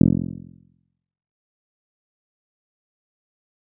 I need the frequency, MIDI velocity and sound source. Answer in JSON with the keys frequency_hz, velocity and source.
{"frequency_hz": 43.65, "velocity": 127, "source": "synthesizer"}